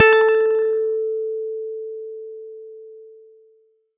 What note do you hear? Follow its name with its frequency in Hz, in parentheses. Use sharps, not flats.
A4 (440 Hz)